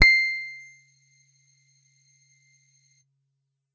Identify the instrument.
electronic guitar